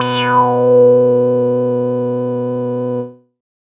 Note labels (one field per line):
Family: bass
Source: synthesizer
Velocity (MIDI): 75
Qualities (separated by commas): distorted, non-linear envelope